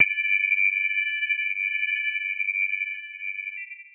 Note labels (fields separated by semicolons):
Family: mallet percussion; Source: synthesizer; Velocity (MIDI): 127; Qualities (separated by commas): long release, multiphonic